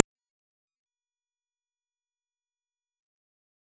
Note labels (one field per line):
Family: bass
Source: synthesizer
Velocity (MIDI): 100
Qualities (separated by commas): fast decay, percussive